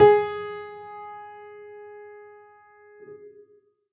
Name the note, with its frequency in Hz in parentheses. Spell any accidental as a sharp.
G#4 (415.3 Hz)